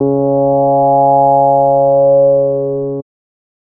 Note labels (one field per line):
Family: bass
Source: synthesizer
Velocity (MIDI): 50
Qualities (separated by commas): distorted